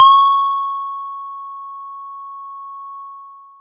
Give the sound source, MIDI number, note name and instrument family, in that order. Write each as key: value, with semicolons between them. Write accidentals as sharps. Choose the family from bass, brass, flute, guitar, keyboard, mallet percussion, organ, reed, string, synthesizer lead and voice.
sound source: acoustic; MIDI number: 85; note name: C#6; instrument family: mallet percussion